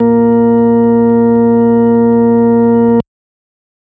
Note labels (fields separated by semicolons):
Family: organ; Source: electronic; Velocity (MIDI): 100